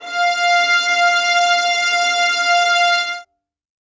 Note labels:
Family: string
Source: acoustic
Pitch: F5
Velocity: 127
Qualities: reverb

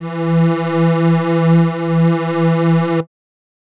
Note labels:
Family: reed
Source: acoustic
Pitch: E3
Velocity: 100

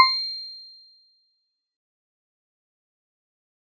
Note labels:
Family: mallet percussion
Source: acoustic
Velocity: 127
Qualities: bright, fast decay, percussive

